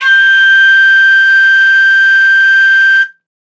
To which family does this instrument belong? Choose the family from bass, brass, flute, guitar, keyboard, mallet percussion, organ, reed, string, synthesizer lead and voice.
flute